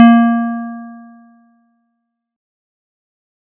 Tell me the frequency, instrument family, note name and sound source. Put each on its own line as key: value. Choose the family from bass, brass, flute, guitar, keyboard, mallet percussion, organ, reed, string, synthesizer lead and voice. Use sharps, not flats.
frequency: 233.1 Hz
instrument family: keyboard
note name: A#3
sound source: electronic